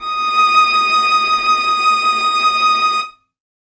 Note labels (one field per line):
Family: string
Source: acoustic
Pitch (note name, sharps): D#6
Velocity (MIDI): 25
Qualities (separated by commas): reverb